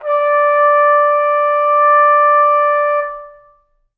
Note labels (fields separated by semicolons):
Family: brass; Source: acoustic; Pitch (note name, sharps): D5; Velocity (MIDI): 50; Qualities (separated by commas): long release, reverb